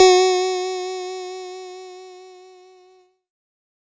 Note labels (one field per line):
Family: keyboard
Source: electronic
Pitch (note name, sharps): F#4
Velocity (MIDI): 127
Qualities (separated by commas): bright